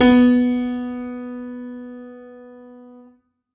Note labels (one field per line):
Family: keyboard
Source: acoustic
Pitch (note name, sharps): B3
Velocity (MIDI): 127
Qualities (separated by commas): reverb